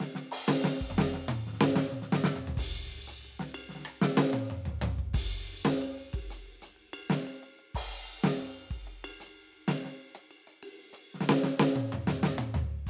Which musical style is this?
rock